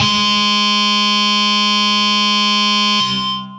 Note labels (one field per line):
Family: guitar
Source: electronic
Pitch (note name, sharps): G#3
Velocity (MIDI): 75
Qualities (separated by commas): bright, distorted, long release